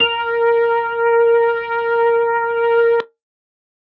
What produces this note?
electronic organ